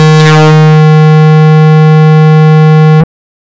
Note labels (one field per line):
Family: bass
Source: synthesizer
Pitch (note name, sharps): D#3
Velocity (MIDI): 127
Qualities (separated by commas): bright, distorted, non-linear envelope